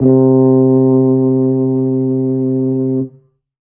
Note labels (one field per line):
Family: brass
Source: acoustic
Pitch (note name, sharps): C3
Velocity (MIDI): 50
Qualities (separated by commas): dark